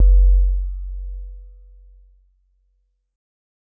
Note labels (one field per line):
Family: keyboard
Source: electronic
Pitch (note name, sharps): F#1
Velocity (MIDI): 25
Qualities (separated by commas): dark